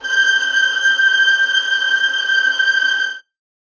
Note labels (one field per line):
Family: string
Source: acoustic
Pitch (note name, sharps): G6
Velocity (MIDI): 25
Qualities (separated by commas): bright, non-linear envelope, reverb